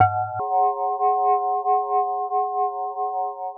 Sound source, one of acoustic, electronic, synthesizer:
synthesizer